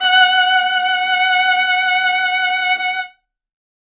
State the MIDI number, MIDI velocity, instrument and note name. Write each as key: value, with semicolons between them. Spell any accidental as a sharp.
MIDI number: 78; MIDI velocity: 127; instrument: acoustic string instrument; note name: F#5